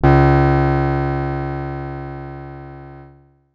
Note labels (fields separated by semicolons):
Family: guitar; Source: acoustic; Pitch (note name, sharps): C#2; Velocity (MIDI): 50; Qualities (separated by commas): bright, distorted